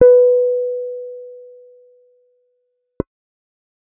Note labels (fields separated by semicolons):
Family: bass; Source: synthesizer; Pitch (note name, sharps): B4; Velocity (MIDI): 25